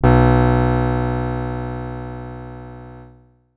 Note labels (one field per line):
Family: guitar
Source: acoustic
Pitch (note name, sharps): B1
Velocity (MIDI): 50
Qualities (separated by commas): bright, distorted